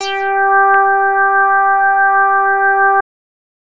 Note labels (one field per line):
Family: bass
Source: synthesizer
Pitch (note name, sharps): G4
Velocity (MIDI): 127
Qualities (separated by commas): distorted